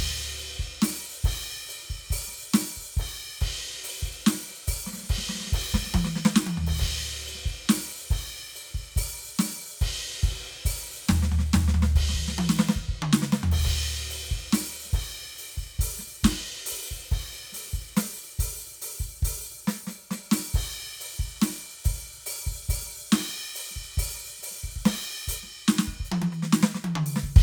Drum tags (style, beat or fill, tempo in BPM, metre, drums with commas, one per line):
hip-hop
beat
70 BPM
4/4
crash, ride, open hi-hat, hi-hat pedal, snare, cross-stick, high tom, mid tom, floor tom, kick